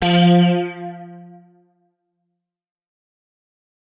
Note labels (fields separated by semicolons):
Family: guitar; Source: electronic; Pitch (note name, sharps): F3; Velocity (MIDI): 127; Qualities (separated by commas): fast decay